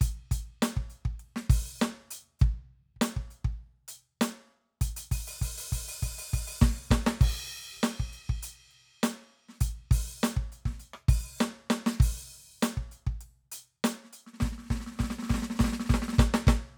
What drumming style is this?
Latin funk